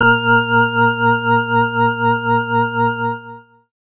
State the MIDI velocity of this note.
25